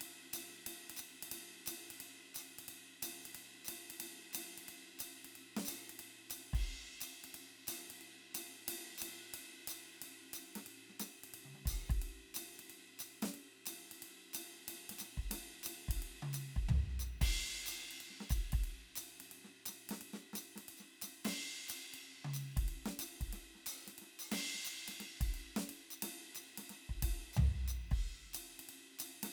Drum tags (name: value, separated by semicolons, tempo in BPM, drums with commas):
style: medium-fast jazz; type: beat; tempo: 180 BPM; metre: 4/4; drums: crash, ride, hi-hat pedal, snare, high tom, floor tom, kick